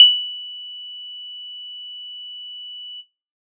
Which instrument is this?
synthesizer bass